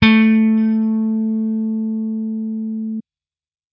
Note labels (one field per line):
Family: bass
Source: electronic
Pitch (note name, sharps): A3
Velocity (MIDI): 100